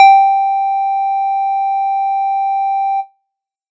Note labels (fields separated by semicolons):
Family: bass; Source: synthesizer; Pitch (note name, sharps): G5; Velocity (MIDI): 127